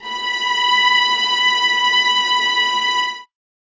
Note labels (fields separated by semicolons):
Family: string; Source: acoustic; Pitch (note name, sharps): B5; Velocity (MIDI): 100; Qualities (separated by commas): reverb